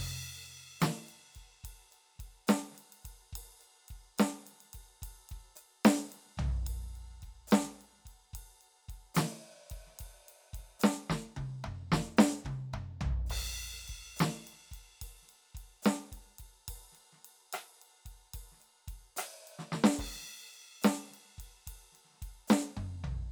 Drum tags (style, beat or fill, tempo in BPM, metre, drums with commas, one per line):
blues shuffle
beat
72 BPM
4/4
crash, ride, hi-hat pedal, snare, cross-stick, high tom, mid tom, floor tom, kick